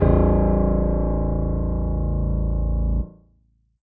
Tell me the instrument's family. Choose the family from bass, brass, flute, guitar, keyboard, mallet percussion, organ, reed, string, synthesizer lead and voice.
keyboard